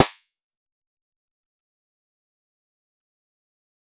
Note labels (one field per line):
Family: guitar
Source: synthesizer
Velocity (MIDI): 127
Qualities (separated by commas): fast decay, percussive